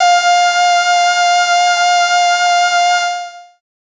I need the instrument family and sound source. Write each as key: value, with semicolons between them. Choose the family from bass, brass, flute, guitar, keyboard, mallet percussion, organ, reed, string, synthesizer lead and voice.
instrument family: voice; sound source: synthesizer